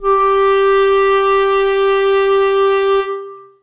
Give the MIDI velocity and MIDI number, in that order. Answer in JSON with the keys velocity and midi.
{"velocity": 50, "midi": 67}